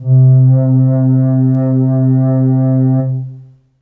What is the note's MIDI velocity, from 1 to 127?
25